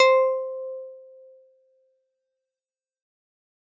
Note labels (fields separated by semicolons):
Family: keyboard; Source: electronic; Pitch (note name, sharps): C5; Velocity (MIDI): 100; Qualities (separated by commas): fast decay